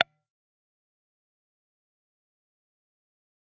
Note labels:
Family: guitar; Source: electronic; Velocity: 25; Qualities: fast decay, percussive

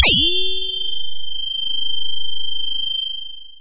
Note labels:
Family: voice; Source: synthesizer; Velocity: 127; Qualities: bright, long release

